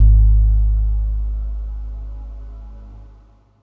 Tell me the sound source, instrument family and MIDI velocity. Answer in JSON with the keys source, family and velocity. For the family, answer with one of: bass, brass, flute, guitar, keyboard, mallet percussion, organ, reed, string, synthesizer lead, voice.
{"source": "electronic", "family": "guitar", "velocity": 75}